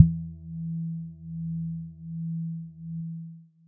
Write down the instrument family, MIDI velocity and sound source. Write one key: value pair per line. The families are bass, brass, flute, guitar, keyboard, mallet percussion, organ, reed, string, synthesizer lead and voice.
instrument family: mallet percussion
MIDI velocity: 25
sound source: electronic